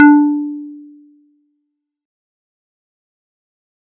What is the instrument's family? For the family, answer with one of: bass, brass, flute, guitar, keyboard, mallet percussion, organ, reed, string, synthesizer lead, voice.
mallet percussion